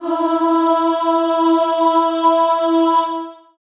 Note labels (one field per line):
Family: voice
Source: acoustic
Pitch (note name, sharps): E4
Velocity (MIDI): 75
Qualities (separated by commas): reverb